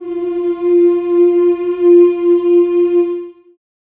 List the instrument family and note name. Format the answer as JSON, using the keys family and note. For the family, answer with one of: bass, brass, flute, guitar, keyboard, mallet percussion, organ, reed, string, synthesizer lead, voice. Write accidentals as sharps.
{"family": "voice", "note": "F4"}